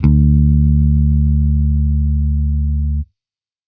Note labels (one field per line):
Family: bass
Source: electronic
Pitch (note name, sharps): D2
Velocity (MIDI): 100